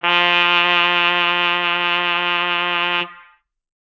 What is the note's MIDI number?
53